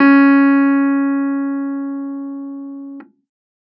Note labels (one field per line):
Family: keyboard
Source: electronic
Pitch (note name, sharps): C#4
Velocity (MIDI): 50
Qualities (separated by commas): distorted